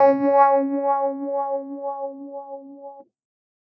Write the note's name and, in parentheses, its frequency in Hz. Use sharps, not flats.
C#4 (277.2 Hz)